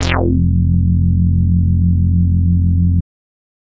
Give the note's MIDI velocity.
127